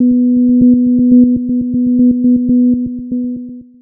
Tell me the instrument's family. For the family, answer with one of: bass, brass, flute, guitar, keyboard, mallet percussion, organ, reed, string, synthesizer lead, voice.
synthesizer lead